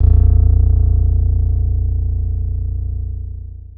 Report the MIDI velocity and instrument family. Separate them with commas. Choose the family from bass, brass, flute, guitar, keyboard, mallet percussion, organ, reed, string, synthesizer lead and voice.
100, guitar